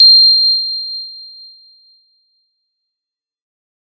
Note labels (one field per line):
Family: mallet percussion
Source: acoustic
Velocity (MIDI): 100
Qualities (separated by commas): bright